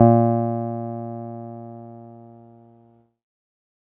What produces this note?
electronic keyboard